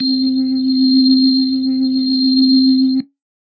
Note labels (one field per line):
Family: organ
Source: electronic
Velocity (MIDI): 75